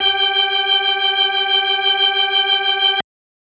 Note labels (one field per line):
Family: organ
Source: electronic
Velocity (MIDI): 25